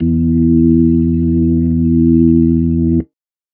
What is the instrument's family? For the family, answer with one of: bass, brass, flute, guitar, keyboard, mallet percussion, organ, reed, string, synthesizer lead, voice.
organ